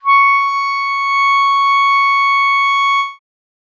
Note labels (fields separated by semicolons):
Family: reed; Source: acoustic; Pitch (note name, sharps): C#6; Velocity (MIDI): 50